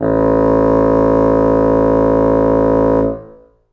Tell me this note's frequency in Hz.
55 Hz